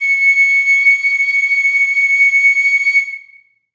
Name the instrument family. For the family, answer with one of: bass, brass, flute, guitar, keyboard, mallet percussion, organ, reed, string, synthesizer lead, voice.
flute